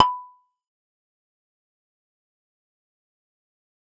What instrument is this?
synthesizer bass